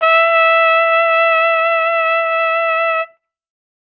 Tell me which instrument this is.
acoustic brass instrument